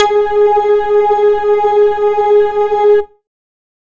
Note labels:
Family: bass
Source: synthesizer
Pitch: G#4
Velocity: 75

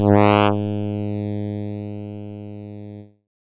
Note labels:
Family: keyboard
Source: synthesizer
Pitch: G#2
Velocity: 127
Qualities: bright, distorted

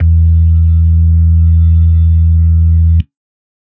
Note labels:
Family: organ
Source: electronic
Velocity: 127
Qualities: dark

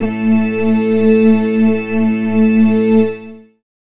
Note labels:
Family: organ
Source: electronic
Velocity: 127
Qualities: long release, reverb

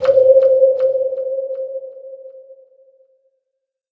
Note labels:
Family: synthesizer lead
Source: synthesizer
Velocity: 127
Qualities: non-linear envelope, reverb

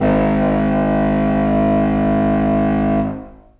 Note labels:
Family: reed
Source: acoustic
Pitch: G#1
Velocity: 100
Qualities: distorted, long release, reverb

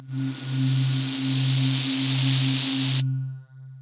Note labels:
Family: voice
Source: synthesizer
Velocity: 127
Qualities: distorted, long release

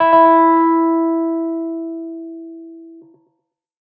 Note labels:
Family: keyboard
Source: electronic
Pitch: E4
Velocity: 127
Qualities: tempo-synced

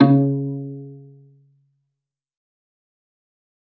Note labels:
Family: string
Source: acoustic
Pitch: C#3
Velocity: 25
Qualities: dark, fast decay, reverb

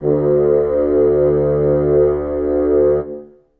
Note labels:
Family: reed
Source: acoustic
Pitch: D2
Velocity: 50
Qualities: reverb

